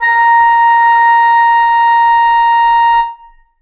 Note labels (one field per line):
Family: flute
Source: acoustic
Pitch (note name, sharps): A#5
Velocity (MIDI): 25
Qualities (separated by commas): reverb